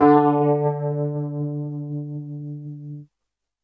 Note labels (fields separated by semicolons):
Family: keyboard; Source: electronic; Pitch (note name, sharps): D3; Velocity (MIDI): 100